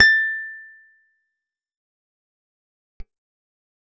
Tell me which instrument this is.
acoustic guitar